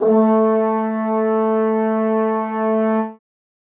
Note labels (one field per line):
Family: brass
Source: acoustic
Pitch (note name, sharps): A3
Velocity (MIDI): 75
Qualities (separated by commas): reverb